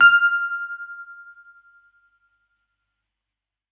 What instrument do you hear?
electronic keyboard